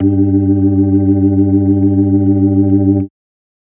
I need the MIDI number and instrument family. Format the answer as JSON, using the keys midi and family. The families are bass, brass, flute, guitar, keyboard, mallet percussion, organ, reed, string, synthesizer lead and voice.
{"midi": 43, "family": "organ"}